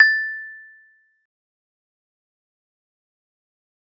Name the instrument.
acoustic mallet percussion instrument